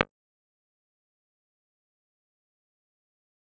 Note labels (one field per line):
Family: guitar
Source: electronic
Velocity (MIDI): 127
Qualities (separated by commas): fast decay, percussive